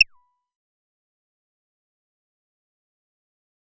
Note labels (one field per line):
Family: bass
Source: synthesizer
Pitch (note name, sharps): B5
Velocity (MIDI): 75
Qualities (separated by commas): fast decay, percussive